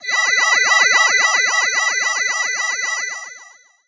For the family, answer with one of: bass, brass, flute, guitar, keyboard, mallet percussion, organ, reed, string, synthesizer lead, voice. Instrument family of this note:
voice